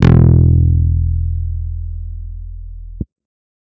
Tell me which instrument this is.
electronic guitar